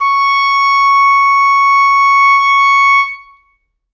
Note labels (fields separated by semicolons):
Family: reed; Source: acoustic; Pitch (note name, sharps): C#6; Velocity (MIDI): 127; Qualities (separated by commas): reverb